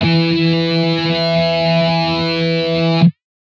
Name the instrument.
electronic guitar